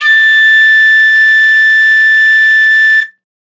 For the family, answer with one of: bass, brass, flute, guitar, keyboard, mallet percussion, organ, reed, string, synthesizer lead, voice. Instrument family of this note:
flute